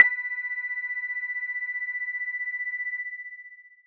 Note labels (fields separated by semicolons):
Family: mallet percussion; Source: electronic; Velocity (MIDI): 100; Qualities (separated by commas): long release